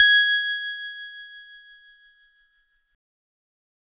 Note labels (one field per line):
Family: keyboard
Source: electronic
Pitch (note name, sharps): G#6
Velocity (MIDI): 100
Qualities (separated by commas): bright, distorted